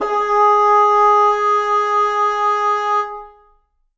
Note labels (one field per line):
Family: reed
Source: acoustic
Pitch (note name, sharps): G#4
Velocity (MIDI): 127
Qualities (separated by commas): reverb